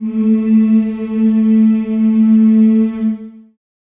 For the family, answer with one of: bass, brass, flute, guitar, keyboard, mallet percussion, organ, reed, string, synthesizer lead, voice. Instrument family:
voice